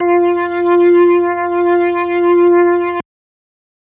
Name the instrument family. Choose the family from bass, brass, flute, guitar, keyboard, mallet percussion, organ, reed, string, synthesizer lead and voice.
organ